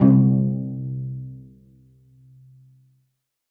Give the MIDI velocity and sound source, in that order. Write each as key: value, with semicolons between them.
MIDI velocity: 127; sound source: acoustic